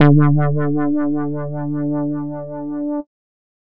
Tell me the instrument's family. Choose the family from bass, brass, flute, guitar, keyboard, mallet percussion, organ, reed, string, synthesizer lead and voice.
bass